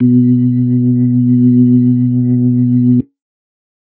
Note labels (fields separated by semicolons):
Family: organ; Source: electronic; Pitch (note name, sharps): B2; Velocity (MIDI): 127